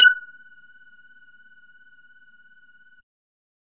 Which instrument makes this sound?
synthesizer bass